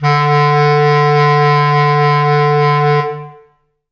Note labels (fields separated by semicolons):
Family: reed; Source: acoustic; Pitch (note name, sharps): D3; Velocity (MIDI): 127; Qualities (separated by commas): reverb